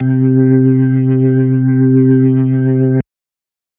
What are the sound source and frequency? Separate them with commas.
electronic, 130.8 Hz